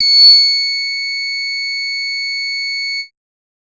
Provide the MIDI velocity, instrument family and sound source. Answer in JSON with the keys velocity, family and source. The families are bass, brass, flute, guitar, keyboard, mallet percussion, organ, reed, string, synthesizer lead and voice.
{"velocity": 25, "family": "bass", "source": "synthesizer"}